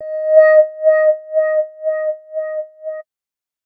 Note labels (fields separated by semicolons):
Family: bass; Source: synthesizer; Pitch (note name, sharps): D#5; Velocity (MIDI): 25; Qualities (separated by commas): distorted